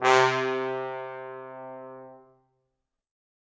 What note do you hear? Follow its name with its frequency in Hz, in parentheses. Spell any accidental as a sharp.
C3 (130.8 Hz)